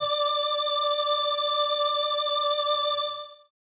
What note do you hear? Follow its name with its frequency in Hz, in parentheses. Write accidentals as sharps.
D5 (587.3 Hz)